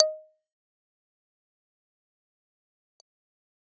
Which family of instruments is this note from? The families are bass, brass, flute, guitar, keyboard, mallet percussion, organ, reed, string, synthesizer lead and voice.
keyboard